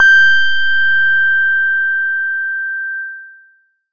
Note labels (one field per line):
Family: bass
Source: synthesizer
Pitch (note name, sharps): G6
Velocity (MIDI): 127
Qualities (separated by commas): distorted, long release